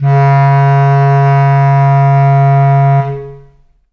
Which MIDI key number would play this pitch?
49